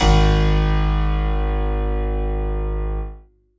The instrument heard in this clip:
acoustic keyboard